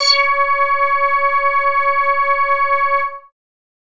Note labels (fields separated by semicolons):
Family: bass; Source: synthesizer; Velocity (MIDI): 50; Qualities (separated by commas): distorted